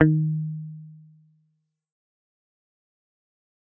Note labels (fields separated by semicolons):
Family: guitar; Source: electronic; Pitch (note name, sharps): D#3; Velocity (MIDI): 75; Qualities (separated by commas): fast decay